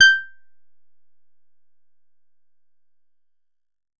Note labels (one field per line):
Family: guitar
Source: synthesizer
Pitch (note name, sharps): G6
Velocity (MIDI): 50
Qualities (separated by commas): percussive